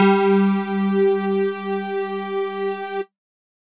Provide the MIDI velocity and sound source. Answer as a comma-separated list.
50, electronic